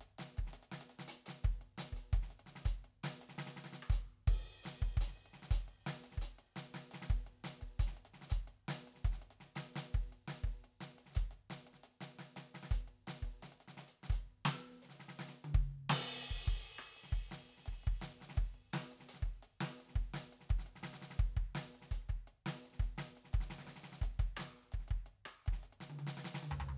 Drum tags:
breakbeat
beat
170 BPM
4/4
crash, closed hi-hat, hi-hat pedal, snare, cross-stick, high tom, floor tom, kick

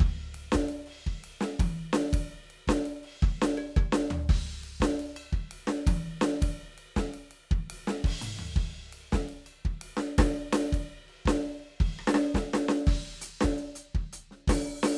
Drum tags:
rock shuffle
beat
112 BPM
4/4
crash, ride, ride bell, closed hi-hat, open hi-hat, hi-hat pedal, percussion, snare, cross-stick, high tom, mid tom, floor tom, kick

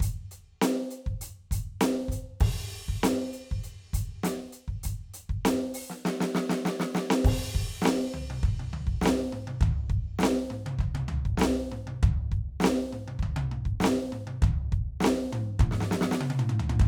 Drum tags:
rock
beat
100 BPM
4/4
crash, closed hi-hat, open hi-hat, hi-hat pedal, snare, high tom, mid tom, floor tom, kick

